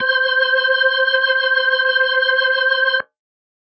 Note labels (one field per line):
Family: organ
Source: electronic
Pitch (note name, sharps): C5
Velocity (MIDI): 127